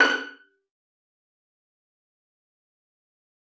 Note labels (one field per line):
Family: string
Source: acoustic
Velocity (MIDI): 25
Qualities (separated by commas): fast decay, percussive, reverb